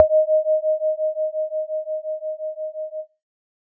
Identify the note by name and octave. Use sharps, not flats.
D#5